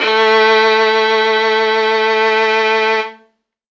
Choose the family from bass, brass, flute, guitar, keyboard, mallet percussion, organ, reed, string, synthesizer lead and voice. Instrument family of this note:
string